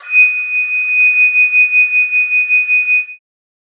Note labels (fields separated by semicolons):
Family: flute; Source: acoustic; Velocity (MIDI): 25